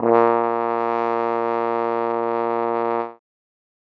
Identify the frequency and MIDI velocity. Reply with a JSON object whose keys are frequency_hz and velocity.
{"frequency_hz": 116.5, "velocity": 75}